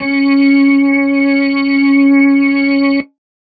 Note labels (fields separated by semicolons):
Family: keyboard; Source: electronic; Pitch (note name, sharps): C#4; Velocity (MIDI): 100; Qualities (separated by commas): distorted